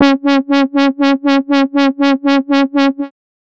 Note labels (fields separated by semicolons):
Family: bass; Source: synthesizer; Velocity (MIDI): 50; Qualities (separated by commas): bright, distorted, tempo-synced